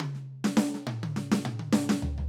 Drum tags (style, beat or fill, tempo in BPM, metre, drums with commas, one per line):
soul
fill
105 BPM
4/4
snare, high tom, mid tom, floor tom